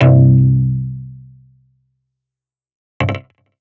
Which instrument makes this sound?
electronic guitar